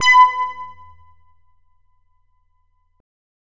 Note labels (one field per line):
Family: bass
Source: synthesizer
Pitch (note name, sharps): B5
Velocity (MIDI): 100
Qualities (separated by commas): bright, distorted